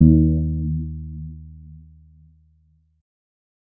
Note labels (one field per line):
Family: bass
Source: synthesizer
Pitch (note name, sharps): D#2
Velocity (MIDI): 25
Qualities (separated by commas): dark, distorted